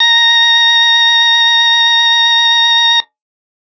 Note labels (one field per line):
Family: organ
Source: electronic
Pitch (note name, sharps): A#5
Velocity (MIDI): 100